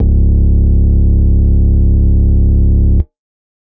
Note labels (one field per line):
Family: organ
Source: electronic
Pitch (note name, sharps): C#1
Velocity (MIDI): 127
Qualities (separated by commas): distorted